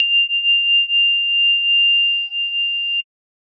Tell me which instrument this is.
synthesizer mallet percussion instrument